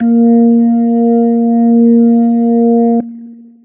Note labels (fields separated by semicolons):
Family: organ; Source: electronic; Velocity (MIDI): 25; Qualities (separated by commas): long release